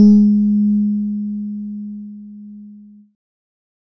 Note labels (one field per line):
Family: keyboard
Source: electronic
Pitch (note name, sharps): G#3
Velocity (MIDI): 50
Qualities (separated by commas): distorted